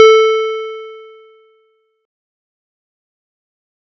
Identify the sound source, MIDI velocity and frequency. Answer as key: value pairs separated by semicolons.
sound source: electronic; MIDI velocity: 25; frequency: 440 Hz